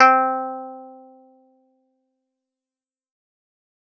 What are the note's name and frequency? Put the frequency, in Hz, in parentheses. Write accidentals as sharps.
C4 (261.6 Hz)